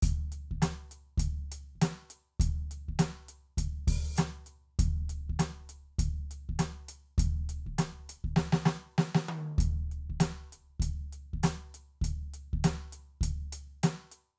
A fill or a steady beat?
beat